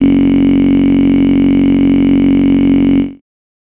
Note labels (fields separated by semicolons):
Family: voice; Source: synthesizer; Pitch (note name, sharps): F#1; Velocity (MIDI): 127; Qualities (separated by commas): bright